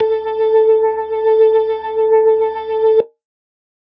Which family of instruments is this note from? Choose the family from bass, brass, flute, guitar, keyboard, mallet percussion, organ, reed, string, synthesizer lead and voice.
organ